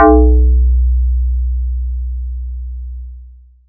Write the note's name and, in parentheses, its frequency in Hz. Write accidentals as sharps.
B1 (61.74 Hz)